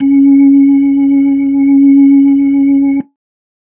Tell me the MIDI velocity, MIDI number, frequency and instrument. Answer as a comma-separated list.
100, 61, 277.2 Hz, electronic organ